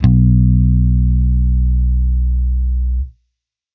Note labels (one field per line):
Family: bass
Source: electronic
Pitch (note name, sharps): B1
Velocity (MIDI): 100